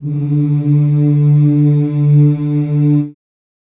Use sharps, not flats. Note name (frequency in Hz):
D3 (146.8 Hz)